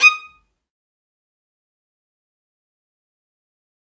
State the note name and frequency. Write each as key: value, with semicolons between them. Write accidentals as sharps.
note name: D#6; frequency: 1245 Hz